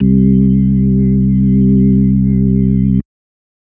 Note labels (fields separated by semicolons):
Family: organ; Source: electronic; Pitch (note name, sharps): C2; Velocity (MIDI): 25; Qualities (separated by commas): dark